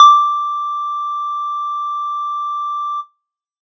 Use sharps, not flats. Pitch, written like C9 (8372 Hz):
D6 (1175 Hz)